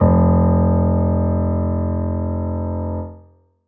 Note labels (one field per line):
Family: keyboard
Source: acoustic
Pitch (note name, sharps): F1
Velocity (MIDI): 50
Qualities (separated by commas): reverb